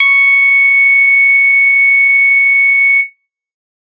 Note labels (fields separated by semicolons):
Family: bass; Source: synthesizer; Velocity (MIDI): 25